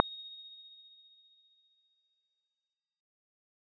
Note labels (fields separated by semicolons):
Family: keyboard; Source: electronic; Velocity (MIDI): 25; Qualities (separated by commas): fast decay